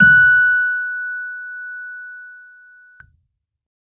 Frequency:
1480 Hz